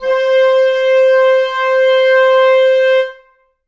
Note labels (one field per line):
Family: reed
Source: acoustic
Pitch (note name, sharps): C5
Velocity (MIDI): 100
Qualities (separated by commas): reverb